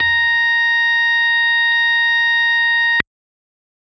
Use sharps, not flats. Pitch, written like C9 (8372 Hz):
A#5 (932.3 Hz)